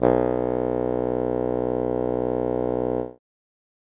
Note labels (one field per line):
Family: reed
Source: acoustic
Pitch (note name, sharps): B1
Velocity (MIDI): 100